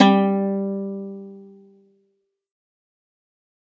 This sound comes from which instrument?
acoustic string instrument